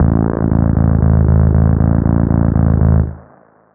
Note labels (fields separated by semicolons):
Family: bass; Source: synthesizer; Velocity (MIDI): 127; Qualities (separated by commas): long release, reverb